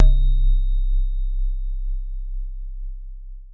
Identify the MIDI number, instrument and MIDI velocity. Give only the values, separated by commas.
24, acoustic mallet percussion instrument, 100